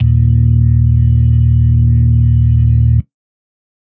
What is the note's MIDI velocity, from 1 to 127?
127